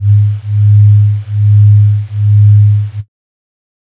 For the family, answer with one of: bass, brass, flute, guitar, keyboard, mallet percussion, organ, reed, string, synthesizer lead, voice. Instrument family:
flute